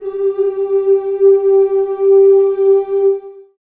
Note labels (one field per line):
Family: voice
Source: acoustic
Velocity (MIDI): 50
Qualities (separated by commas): long release, reverb